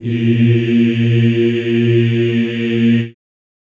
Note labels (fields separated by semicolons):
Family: voice; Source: acoustic; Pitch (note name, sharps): A#2; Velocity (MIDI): 100; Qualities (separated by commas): reverb